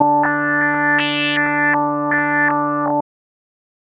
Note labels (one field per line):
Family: bass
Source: synthesizer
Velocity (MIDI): 75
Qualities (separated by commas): tempo-synced